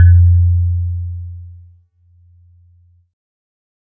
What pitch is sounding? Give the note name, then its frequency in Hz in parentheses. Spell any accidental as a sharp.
F2 (87.31 Hz)